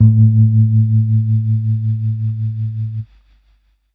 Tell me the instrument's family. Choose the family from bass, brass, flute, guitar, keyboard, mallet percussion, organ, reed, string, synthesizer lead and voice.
keyboard